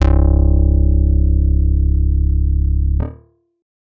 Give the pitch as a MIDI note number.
25